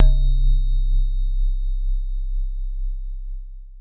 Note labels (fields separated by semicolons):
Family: mallet percussion; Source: acoustic; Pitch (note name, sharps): C1; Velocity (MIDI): 127; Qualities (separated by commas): long release